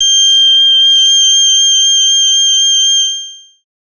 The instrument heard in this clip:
synthesizer bass